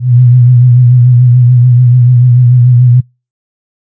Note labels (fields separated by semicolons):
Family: flute; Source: synthesizer; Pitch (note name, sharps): B2; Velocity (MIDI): 127; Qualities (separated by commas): dark